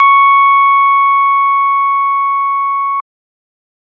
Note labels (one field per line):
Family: organ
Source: electronic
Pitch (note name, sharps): C#6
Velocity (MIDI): 100